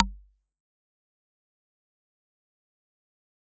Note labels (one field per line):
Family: mallet percussion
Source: acoustic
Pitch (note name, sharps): G1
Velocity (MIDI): 25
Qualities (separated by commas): fast decay, percussive